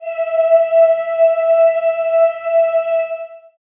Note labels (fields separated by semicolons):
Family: voice; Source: acoustic; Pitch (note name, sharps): E5; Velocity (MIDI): 50; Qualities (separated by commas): long release, reverb